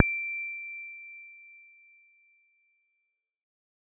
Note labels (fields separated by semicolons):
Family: guitar; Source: electronic; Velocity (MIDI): 75; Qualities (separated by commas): reverb